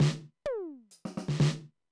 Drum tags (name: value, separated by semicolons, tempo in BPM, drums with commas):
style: fast funk; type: fill; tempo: 125 BPM; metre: 4/4; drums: closed hi-hat, hi-hat pedal, snare, high tom